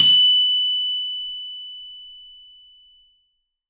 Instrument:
acoustic mallet percussion instrument